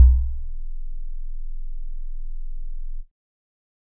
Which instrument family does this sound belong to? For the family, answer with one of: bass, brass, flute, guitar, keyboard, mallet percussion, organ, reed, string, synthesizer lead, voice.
keyboard